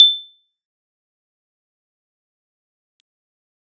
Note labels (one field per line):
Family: keyboard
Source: electronic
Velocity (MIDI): 50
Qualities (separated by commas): bright, fast decay, percussive